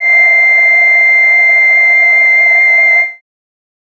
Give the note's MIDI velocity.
50